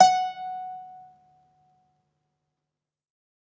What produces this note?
acoustic guitar